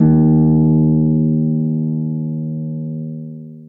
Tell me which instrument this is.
acoustic string instrument